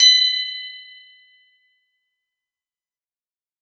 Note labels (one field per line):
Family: guitar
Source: acoustic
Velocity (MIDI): 100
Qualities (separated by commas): bright, fast decay, reverb